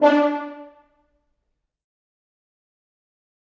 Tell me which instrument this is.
acoustic brass instrument